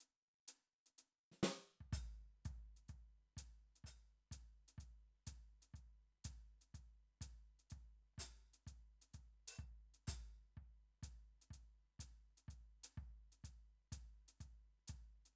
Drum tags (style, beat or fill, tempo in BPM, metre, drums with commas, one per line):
jazz
beat
125 BPM
4/4
closed hi-hat, open hi-hat, hi-hat pedal, snare, kick